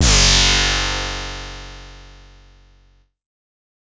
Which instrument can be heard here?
synthesizer bass